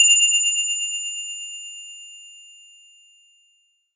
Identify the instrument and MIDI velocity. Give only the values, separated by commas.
acoustic mallet percussion instrument, 127